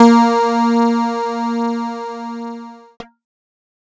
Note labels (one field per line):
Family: keyboard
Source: electronic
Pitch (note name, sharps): A#3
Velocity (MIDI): 127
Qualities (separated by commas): bright, distorted